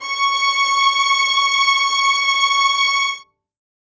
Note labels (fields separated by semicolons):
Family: string; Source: acoustic; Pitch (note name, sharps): C#6; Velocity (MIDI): 100; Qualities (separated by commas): reverb